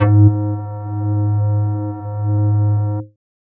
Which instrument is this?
synthesizer flute